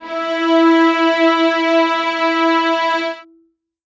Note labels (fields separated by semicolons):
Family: string; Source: acoustic; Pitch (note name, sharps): E4; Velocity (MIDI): 100; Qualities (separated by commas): reverb